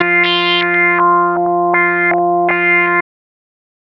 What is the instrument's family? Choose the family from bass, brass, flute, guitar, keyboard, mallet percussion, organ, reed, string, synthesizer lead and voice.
bass